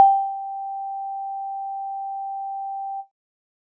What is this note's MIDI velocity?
25